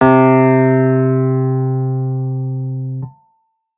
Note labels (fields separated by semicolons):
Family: keyboard; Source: electronic; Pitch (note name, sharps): C3; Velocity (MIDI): 75